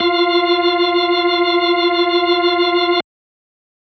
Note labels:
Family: organ; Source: electronic; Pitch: F4; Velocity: 127

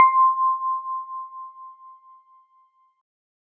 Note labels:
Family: keyboard; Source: electronic; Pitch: C6; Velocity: 50

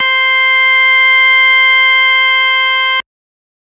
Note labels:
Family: organ; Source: electronic; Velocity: 127; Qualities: distorted

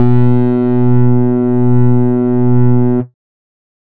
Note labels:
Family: bass; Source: synthesizer; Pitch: B2; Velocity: 75; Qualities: distorted, multiphonic, tempo-synced

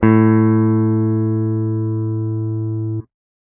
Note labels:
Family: guitar; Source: electronic; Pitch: A2; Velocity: 100

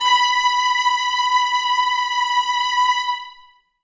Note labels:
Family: string; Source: acoustic; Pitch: B5; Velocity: 127; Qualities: bright, reverb

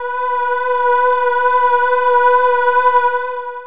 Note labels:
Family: voice; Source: synthesizer; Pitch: B4; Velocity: 75; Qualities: distorted, long release

